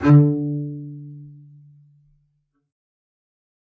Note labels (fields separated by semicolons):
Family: string; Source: acoustic; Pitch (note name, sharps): D3; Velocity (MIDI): 25; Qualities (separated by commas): fast decay, reverb